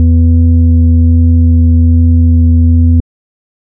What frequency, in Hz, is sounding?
82.41 Hz